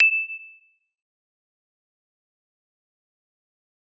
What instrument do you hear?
acoustic mallet percussion instrument